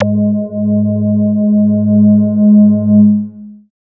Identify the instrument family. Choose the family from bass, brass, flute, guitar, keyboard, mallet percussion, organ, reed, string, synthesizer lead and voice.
bass